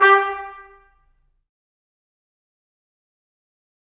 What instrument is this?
acoustic brass instrument